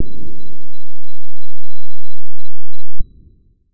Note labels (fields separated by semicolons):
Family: guitar; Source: electronic; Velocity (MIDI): 127; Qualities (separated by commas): dark, distorted